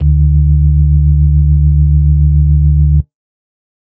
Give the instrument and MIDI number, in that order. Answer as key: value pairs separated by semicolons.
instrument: electronic organ; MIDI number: 38